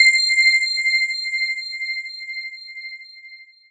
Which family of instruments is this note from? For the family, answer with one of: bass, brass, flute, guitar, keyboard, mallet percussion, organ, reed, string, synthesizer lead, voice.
mallet percussion